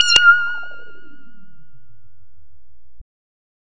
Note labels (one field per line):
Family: bass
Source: synthesizer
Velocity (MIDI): 100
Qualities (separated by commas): bright, distorted